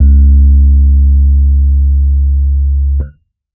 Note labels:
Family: keyboard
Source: electronic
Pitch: C#2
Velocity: 50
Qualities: dark

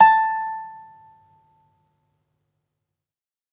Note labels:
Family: guitar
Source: acoustic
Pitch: A5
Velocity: 50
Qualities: reverb

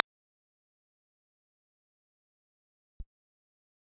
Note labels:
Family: keyboard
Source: electronic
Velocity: 75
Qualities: fast decay, percussive

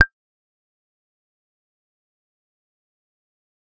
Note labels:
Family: bass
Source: synthesizer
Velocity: 25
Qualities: fast decay, percussive

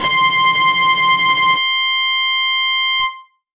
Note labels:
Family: guitar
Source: electronic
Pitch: C6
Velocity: 25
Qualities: distorted

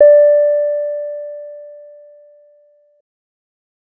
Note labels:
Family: bass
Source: synthesizer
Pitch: D5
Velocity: 25

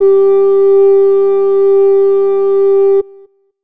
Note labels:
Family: flute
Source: acoustic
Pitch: G4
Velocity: 100

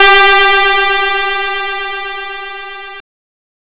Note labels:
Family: guitar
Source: synthesizer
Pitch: G4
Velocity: 75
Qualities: bright, distorted

